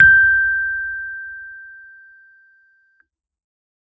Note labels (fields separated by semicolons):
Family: keyboard; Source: electronic; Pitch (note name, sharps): G6; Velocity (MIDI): 100